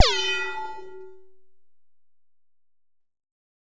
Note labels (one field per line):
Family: bass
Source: synthesizer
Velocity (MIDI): 100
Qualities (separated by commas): bright, distorted